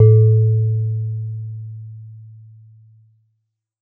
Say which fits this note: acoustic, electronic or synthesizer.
acoustic